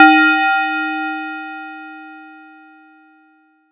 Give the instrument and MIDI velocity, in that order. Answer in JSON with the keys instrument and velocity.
{"instrument": "acoustic mallet percussion instrument", "velocity": 127}